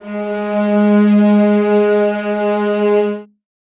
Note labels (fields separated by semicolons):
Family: string; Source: acoustic; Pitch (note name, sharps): G#3; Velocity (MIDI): 75; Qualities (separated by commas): reverb